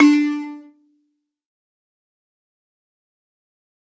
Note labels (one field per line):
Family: mallet percussion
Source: acoustic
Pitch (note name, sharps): D4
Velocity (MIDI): 25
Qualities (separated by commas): distorted, fast decay, percussive, reverb